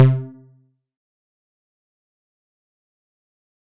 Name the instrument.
synthesizer bass